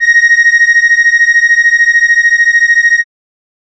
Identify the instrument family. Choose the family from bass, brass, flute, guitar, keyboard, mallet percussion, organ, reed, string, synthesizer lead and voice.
keyboard